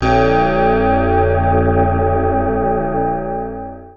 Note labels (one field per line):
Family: guitar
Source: electronic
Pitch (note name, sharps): A#0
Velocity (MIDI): 100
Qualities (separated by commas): long release, multiphonic, non-linear envelope